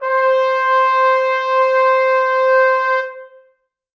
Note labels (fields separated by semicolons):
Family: brass; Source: acoustic; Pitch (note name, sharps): C5; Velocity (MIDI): 100; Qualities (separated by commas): reverb